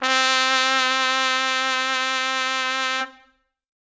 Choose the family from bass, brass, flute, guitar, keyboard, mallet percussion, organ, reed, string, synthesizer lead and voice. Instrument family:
brass